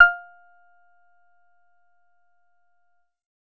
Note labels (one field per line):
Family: bass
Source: synthesizer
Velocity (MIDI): 50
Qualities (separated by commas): percussive